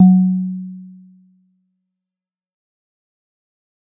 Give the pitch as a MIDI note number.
54